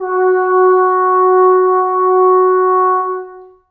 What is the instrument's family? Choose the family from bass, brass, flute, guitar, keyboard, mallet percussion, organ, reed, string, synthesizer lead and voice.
brass